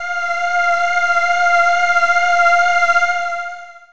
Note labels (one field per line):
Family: voice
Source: synthesizer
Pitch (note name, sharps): F5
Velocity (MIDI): 25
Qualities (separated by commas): distorted, long release